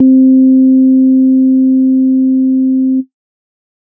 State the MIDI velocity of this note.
100